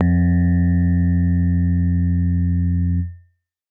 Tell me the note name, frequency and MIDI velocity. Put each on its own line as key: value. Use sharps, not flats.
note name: F2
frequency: 87.31 Hz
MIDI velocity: 100